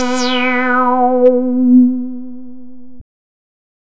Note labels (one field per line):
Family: bass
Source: synthesizer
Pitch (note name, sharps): B3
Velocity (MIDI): 127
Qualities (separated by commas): bright, distorted